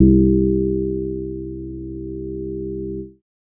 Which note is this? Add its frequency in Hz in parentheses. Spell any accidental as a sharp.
C2 (65.41 Hz)